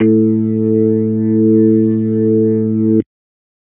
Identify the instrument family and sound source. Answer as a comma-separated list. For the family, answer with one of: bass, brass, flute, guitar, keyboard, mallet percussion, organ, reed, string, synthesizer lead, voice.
organ, electronic